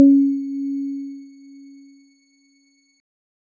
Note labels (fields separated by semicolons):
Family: keyboard; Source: electronic; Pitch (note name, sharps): C#4; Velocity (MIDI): 127; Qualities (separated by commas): dark